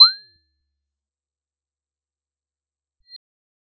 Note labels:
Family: bass; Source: synthesizer; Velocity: 25; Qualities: bright, fast decay, percussive

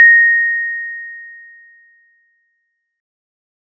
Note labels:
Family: mallet percussion; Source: acoustic; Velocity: 50

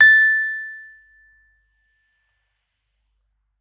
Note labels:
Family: keyboard; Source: electronic; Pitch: A6; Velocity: 75

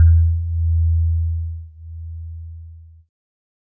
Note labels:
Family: keyboard; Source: electronic; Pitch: E2; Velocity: 25; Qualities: multiphonic

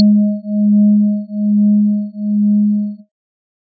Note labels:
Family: organ; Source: electronic; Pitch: G#3; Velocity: 25; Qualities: dark

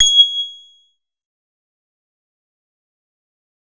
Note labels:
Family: bass; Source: synthesizer; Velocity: 75; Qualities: distorted, fast decay

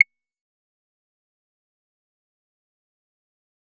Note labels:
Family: bass; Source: synthesizer; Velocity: 100; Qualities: fast decay, percussive

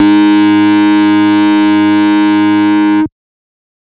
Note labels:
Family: bass; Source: synthesizer; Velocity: 75; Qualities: bright, distorted, multiphonic

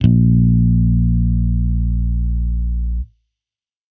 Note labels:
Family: bass; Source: electronic; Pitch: A#1; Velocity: 75; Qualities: distorted

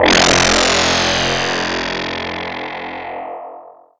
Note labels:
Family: mallet percussion; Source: electronic; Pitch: F1; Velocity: 100; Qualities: bright, distorted, long release, non-linear envelope

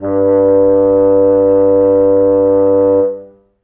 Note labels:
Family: reed; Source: acoustic; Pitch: G2; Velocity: 25; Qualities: reverb

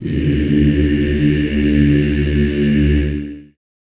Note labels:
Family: voice; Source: acoustic; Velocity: 127; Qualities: long release, reverb

